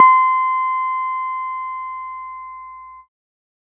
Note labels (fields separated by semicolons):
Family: keyboard; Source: electronic; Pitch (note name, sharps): C6; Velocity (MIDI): 127